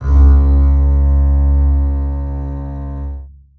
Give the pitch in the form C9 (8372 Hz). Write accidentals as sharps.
C#2 (69.3 Hz)